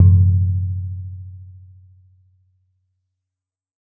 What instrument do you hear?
acoustic mallet percussion instrument